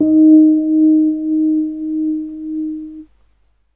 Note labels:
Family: keyboard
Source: electronic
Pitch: D#4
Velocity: 25

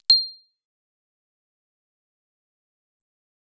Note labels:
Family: bass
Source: synthesizer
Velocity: 127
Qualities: bright, fast decay, percussive

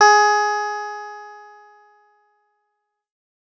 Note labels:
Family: guitar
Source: electronic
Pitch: G#4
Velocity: 127

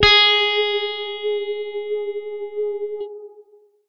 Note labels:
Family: guitar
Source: electronic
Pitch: G#4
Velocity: 100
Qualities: bright, distorted

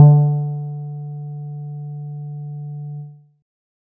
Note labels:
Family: guitar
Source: synthesizer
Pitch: D3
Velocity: 50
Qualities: dark

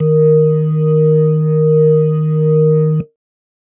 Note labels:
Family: keyboard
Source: electronic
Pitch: D#3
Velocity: 127

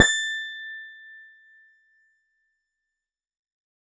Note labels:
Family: keyboard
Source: electronic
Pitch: A6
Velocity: 25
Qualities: fast decay

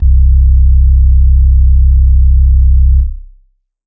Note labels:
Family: organ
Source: electronic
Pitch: C1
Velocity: 127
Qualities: dark

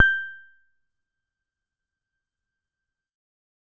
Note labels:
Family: keyboard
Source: electronic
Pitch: G6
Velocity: 25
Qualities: fast decay, percussive, reverb

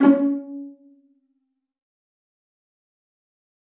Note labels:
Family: string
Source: acoustic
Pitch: C#4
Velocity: 100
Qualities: dark, fast decay, percussive, reverb

